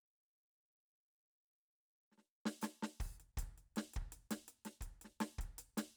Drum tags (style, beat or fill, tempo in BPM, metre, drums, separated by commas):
funk, beat, 80 BPM, 4/4, closed hi-hat, open hi-hat, hi-hat pedal, snare, kick